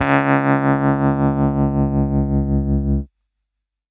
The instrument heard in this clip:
electronic keyboard